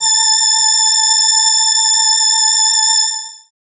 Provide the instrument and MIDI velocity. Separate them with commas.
synthesizer keyboard, 25